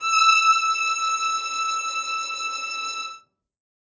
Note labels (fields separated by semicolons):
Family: string; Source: acoustic; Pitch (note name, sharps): E6; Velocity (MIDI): 127; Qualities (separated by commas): reverb